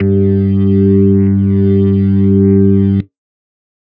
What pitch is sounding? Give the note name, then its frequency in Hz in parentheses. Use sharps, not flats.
G2 (98 Hz)